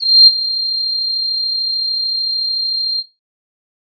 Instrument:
synthesizer flute